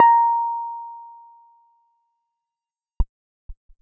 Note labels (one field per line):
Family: keyboard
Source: electronic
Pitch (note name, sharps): A#5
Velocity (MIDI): 25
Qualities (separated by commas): fast decay